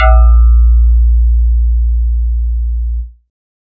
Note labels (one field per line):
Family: synthesizer lead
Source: synthesizer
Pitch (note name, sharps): A#1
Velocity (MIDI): 127